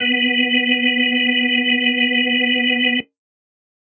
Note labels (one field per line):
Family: organ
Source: electronic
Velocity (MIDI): 50